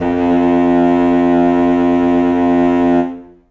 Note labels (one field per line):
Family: reed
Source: acoustic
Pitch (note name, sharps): F2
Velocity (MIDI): 75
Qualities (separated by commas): distorted, reverb